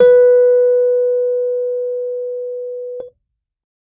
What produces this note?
electronic keyboard